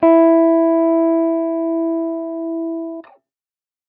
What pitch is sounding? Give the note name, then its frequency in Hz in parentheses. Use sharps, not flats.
E4 (329.6 Hz)